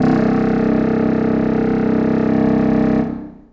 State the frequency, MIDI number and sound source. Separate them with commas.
32.7 Hz, 24, acoustic